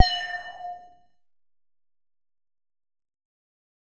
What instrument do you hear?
synthesizer bass